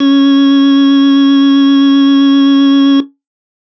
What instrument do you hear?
electronic organ